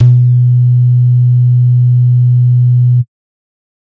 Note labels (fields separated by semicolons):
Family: bass; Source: synthesizer; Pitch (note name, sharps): B2; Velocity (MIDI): 127; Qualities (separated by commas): bright, distorted